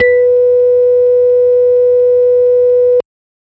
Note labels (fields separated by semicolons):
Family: organ; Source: electronic; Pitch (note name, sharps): B4; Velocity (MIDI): 127